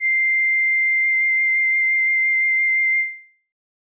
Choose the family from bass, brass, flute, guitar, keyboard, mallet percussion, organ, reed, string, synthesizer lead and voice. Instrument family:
reed